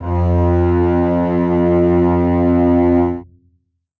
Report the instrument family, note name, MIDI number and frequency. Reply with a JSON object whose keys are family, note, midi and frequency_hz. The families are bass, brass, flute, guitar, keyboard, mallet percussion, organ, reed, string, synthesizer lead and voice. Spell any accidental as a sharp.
{"family": "string", "note": "F2", "midi": 41, "frequency_hz": 87.31}